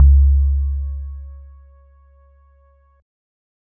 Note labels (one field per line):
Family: keyboard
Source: electronic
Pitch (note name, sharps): C#2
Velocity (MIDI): 25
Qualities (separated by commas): dark